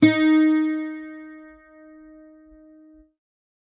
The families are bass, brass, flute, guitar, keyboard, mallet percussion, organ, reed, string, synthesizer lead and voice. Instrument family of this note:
guitar